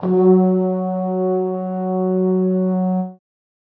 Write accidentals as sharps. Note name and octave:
F#3